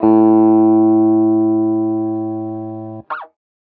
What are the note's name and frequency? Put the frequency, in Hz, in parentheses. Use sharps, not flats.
A2 (110 Hz)